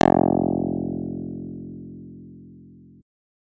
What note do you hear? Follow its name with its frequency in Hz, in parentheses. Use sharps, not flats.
F1 (43.65 Hz)